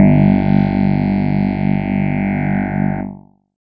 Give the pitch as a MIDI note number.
31